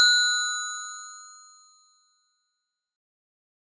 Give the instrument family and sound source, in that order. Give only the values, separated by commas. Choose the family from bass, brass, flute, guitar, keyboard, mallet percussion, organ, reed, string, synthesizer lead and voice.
mallet percussion, acoustic